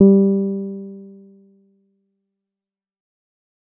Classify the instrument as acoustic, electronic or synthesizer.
synthesizer